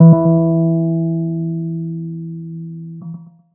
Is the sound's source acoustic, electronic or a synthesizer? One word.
electronic